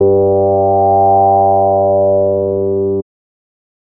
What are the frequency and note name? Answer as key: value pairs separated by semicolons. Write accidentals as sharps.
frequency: 98 Hz; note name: G2